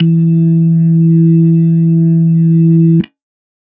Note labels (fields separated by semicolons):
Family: organ; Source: electronic; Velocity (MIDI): 25